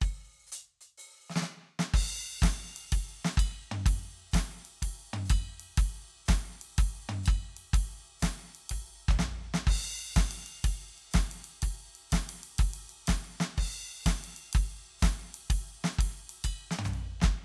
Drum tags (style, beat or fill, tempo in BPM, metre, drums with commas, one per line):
swing
beat
124 BPM
4/4
crash, ride, ride bell, closed hi-hat, open hi-hat, hi-hat pedal, snare, high tom, floor tom, kick